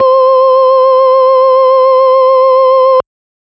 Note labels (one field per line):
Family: organ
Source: electronic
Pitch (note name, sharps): C5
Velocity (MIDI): 100